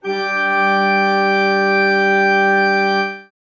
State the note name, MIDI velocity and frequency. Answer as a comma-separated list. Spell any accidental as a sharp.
G3, 127, 196 Hz